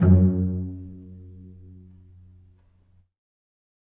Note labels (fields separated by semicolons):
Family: string; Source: acoustic; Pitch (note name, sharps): F#2; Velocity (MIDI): 127; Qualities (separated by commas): dark, reverb